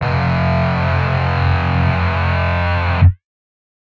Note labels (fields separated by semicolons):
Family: guitar; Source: synthesizer; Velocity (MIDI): 50